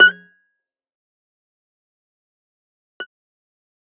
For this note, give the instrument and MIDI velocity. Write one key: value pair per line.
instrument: electronic guitar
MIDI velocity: 127